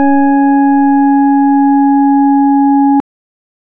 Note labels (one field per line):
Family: organ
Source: electronic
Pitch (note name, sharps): C#4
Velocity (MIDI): 25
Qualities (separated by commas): dark